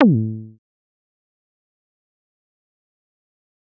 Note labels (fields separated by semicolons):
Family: bass; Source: synthesizer; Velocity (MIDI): 50; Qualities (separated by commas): fast decay, percussive